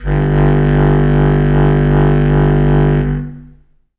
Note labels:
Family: reed; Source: acoustic; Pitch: G1; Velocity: 50; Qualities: long release, reverb

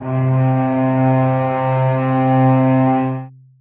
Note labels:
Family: string; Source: acoustic; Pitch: C3; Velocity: 25; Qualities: long release, reverb

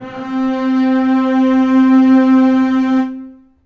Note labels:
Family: string; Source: acoustic; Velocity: 75; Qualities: reverb

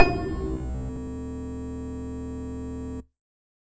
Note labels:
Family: bass; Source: synthesizer; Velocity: 50; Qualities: distorted

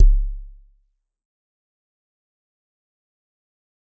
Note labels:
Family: mallet percussion; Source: acoustic; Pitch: C#1; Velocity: 50; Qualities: dark, fast decay, percussive

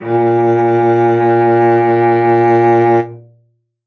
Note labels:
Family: string; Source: acoustic; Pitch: A#2; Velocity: 75; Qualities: reverb

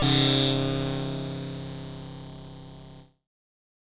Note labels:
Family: keyboard; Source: synthesizer; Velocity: 127; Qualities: bright, distorted

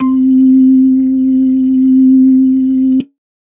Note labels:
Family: organ; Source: electronic; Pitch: C4; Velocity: 50

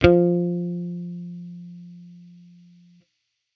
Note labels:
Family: bass; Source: electronic; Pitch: F3; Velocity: 50

